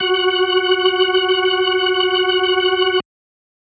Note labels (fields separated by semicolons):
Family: organ; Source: electronic; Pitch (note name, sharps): F#4; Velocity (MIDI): 50